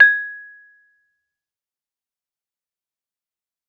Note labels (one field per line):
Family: mallet percussion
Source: acoustic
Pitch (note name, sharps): G#6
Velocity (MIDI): 75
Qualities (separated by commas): fast decay, percussive